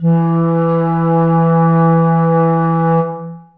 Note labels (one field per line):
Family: reed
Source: acoustic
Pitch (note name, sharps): E3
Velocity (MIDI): 100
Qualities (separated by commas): dark, long release, reverb